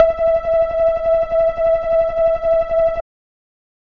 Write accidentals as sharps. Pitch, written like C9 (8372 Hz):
E5 (659.3 Hz)